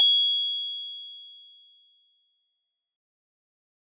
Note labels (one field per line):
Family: mallet percussion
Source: acoustic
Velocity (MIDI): 75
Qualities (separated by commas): bright, fast decay